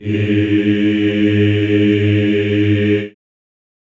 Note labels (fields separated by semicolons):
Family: voice; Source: acoustic; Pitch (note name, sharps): G#2; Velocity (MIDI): 100; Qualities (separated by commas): reverb